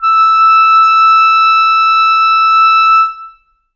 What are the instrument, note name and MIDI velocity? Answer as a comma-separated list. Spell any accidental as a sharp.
acoustic reed instrument, E6, 75